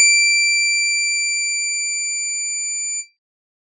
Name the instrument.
electronic organ